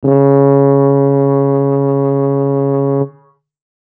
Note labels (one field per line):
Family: brass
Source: acoustic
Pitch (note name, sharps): C#3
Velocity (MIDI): 75